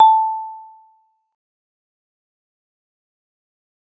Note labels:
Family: mallet percussion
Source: acoustic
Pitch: A5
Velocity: 50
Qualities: fast decay, percussive

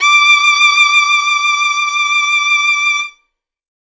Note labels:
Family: string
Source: acoustic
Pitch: D6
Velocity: 100

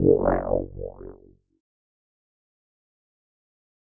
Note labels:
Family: keyboard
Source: electronic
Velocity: 50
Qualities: distorted, fast decay, non-linear envelope

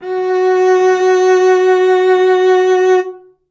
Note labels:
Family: string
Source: acoustic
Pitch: F#4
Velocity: 75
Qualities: reverb

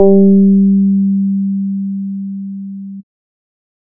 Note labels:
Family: bass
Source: synthesizer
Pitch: G3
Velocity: 25

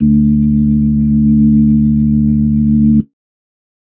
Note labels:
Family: organ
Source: electronic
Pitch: D2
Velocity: 75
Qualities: dark

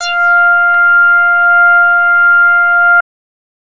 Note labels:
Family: bass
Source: synthesizer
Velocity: 50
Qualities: distorted

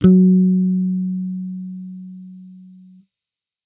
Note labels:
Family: bass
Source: electronic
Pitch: F#3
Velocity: 25

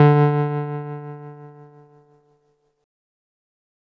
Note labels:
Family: keyboard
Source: electronic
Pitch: D3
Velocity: 75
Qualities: distorted

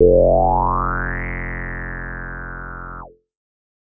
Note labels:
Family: bass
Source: synthesizer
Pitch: F1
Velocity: 50

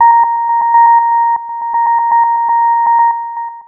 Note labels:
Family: synthesizer lead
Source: synthesizer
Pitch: A#5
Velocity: 50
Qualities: long release, tempo-synced

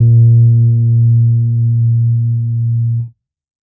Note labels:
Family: keyboard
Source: electronic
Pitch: A#2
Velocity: 50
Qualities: dark

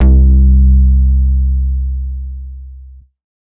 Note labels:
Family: bass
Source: synthesizer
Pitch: C2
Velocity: 100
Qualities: distorted

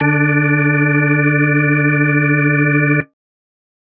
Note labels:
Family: organ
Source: electronic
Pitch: D3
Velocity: 25

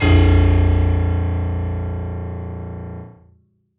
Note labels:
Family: keyboard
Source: acoustic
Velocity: 127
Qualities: bright, reverb

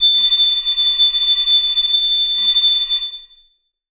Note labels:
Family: reed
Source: acoustic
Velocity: 50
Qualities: bright, reverb

